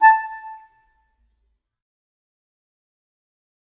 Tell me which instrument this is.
acoustic reed instrument